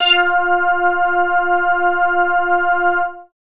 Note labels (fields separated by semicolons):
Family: bass; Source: synthesizer; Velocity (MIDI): 50; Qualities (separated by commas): distorted